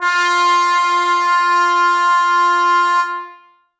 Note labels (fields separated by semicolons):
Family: brass; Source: acoustic; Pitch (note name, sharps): F4; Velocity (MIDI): 127; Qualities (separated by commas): bright, reverb